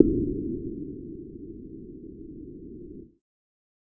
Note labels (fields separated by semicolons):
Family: bass; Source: synthesizer; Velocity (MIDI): 75